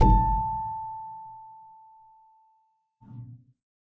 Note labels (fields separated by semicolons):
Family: keyboard; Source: acoustic; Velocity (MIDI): 25; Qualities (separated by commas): reverb